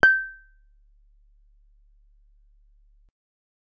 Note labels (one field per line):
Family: guitar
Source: acoustic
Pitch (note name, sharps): G6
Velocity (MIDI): 25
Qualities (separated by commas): percussive